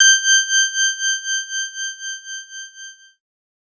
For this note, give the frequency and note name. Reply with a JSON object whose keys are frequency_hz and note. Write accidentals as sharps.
{"frequency_hz": 1568, "note": "G6"}